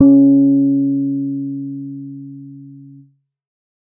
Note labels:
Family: keyboard; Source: electronic; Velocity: 25; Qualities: dark

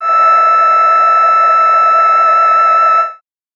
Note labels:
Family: voice; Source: synthesizer; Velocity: 25

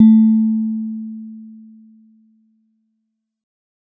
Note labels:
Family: mallet percussion; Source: acoustic; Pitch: A3; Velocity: 50

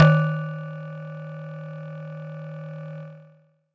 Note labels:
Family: mallet percussion; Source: acoustic; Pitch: D#3; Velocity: 127; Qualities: distorted

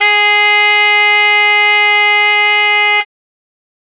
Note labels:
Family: reed; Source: acoustic; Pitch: G#4; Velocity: 25

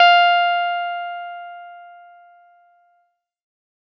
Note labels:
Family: keyboard; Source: electronic; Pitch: F5; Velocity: 100

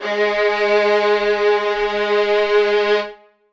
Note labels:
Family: string; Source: acoustic; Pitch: G#3; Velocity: 100; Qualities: reverb

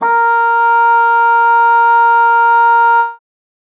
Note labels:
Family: reed; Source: acoustic; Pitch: A#4; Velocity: 127

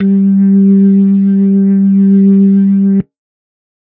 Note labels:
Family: organ; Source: electronic; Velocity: 75

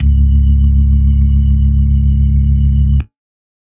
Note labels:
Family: organ; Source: electronic; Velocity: 127; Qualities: dark, reverb

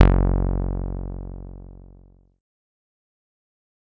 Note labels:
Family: bass; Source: synthesizer; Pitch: F#1; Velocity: 50; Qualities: distorted, fast decay

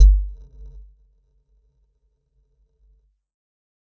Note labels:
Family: mallet percussion; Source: electronic; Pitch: G1; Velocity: 25; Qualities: dark, non-linear envelope, percussive

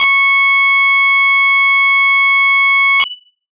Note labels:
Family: guitar; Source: electronic; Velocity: 100; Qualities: bright, distorted

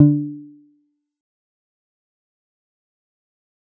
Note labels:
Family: guitar; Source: synthesizer; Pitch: D3; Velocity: 25; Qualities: dark, fast decay, percussive

